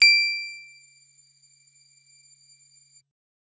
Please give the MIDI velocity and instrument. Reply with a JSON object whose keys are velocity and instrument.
{"velocity": 127, "instrument": "electronic guitar"}